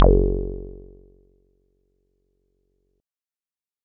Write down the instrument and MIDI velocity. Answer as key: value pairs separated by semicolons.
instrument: synthesizer bass; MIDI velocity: 127